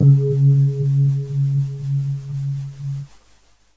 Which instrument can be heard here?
electronic keyboard